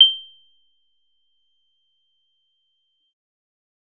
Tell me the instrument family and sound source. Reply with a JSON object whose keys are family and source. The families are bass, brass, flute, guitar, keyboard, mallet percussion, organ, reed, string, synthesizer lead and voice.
{"family": "bass", "source": "synthesizer"}